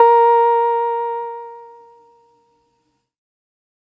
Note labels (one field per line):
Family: keyboard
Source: electronic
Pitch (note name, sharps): A#4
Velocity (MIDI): 100